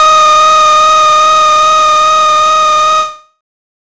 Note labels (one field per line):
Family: bass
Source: synthesizer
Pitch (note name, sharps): D#5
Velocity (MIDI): 127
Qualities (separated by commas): bright, distorted, non-linear envelope